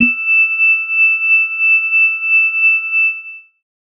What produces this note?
electronic organ